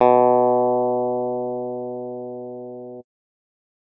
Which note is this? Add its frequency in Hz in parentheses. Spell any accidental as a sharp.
B2 (123.5 Hz)